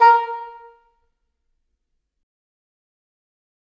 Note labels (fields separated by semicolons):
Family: reed; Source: acoustic; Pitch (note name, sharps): A#4; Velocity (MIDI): 100; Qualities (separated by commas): fast decay, percussive, reverb